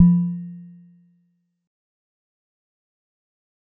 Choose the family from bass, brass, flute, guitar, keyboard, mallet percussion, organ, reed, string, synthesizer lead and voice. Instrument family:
mallet percussion